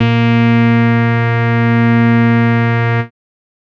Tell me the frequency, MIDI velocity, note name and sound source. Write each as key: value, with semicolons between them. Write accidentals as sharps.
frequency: 116.5 Hz; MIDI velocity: 50; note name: A#2; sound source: synthesizer